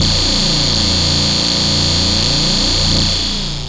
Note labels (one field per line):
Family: bass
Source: synthesizer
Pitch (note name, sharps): A#0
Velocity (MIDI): 127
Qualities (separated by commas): bright, distorted, long release